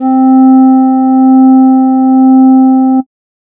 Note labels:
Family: flute; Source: synthesizer; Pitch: C4; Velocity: 127; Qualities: dark

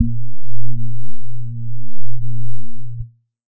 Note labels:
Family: keyboard; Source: electronic; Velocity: 25; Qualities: dark

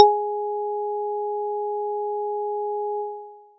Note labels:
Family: mallet percussion; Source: acoustic; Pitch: G#4; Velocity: 100

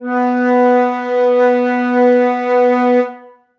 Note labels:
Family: flute; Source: acoustic; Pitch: B3; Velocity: 127; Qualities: dark, reverb

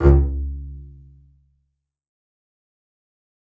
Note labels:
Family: string; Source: acoustic; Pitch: C#2; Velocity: 127; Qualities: fast decay, reverb

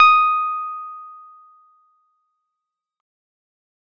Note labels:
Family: keyboard; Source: electronic; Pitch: D#6; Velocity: 127; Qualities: fast decay

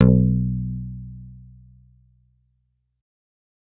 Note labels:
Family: bass; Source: synthesizer; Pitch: B1; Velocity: 100; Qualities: distorted

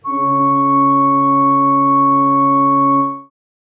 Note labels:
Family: organ; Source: acoustic; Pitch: C#4; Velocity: 127; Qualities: dark, reverb

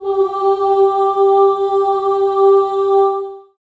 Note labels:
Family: voice; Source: acoustic; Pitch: G4; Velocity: 100; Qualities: long release, reverb

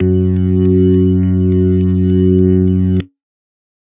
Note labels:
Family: organ; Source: electronic; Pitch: F#2; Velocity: 127

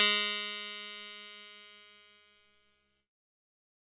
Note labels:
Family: keyboard; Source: electronic; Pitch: G#3; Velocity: 100; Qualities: bright, distorted

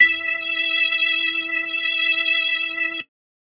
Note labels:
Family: organ; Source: electronic; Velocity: 100; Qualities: bright

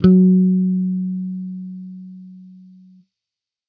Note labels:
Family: bass; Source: electronic; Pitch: F#3; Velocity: 50

